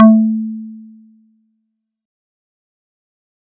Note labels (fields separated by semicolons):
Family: mallet percussion; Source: acoustic; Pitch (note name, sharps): A3; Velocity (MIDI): 75; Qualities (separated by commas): fast decay